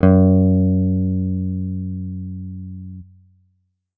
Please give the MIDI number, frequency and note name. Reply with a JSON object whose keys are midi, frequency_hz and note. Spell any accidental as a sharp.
{"midi": 42, "frequency_hz": 92.5, "note": "F#2"}